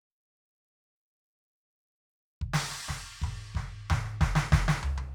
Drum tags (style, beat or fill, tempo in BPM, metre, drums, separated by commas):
rock, fill, 93 BPM, 4/4, crash, snare, mid tom, floor tom, kick